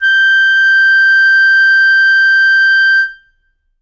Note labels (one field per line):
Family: reed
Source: acoustic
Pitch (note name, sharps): G6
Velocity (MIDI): 100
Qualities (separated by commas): reverb